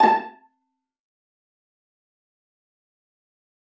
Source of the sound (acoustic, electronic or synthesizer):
acoustic